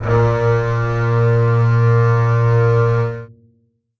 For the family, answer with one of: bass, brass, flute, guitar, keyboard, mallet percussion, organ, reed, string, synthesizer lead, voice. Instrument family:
string